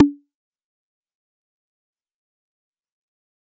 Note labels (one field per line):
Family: bass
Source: synthesizer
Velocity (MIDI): 25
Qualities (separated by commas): fast decay, percussive